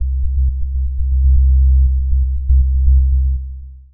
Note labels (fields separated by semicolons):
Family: synthesizer lead; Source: synthesizer; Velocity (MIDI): 50; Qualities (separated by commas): dark, long release, tempo-synced